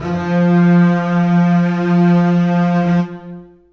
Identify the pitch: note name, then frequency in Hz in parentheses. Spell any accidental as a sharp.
F3 (174.6 Hz)